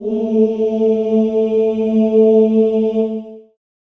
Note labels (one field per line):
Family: voice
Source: acoustic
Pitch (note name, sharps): A3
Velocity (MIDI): 50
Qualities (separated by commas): reverb